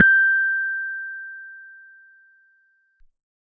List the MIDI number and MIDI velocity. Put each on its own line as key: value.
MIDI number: 91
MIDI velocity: 100